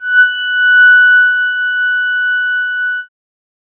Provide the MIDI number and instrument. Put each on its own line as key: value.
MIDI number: 90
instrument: synthesizer keyboard